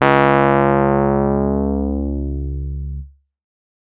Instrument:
electronic keyboard